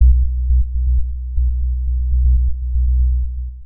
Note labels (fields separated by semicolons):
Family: synthesizer lead; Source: synthesizer; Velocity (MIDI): 25; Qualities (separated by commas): dark, long release, tempo-synced